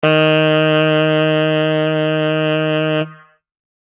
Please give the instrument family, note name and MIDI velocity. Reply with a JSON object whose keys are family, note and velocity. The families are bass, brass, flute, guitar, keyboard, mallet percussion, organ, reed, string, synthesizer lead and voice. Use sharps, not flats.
{"family": "reed", "note": "D#3", "velocity": 75}